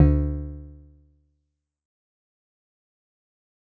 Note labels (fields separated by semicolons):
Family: guitar; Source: synthesizer; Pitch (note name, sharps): D2; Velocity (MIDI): 50; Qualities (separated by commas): dark, fast decay